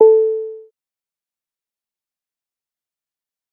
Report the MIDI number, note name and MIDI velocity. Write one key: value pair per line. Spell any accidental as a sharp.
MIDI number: 69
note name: A4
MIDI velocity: 127